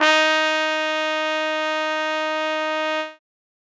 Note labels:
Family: brass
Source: acoustic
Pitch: D#4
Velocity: 127

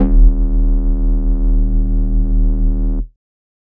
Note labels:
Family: flute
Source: synthesizer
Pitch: D#1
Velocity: 127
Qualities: distorted

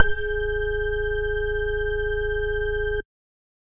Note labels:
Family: bass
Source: synthesizer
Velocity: 75

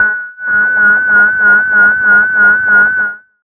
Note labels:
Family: bass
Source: synthesizer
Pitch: F#6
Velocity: 127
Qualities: tempo-synced

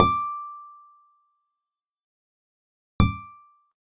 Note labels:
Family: guitar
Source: acoustic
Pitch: D6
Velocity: 50

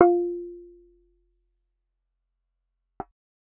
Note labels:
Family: bass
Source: synthesizer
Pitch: F4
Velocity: 75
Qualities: percussive

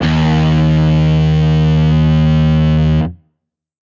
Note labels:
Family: guitar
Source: electronic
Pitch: D#2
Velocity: 100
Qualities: bright, distorted

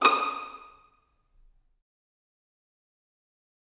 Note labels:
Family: string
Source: acoustic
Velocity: 75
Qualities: fast decay, percussive, reverb

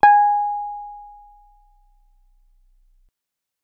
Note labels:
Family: guitar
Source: acoustic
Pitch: G#5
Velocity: 25

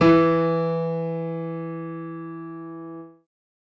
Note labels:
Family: keyboard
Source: acoustic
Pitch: E3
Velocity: 127

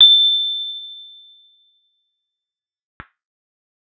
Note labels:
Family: guitar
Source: electronic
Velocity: 75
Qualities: fast decay, reverb

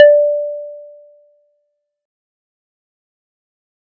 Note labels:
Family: mallet percussion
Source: acoustic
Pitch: D5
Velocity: 50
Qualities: fast decay

